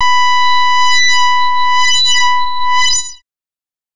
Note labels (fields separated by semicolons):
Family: bass; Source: synthesizer; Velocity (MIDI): 127; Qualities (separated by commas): bright, distorted, non-linear envelope